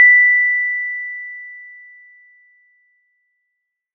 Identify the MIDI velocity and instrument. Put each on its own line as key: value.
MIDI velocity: 25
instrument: acoustic mallet percussion instrument